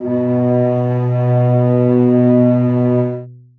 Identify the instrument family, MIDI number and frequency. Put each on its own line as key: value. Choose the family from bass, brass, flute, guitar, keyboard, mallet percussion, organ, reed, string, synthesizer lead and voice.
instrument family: string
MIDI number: 47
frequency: 123.5 Hz